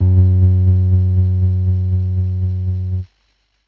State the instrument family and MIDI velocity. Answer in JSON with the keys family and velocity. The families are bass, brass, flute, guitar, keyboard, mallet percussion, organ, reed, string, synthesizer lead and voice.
{"family": "keyboard", "velocity": 25}